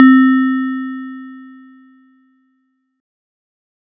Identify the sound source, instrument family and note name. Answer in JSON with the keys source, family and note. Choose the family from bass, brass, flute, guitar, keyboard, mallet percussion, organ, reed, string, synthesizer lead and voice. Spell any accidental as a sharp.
{"source": "acoustic", "family": "mallet percussion", "note": "C4"}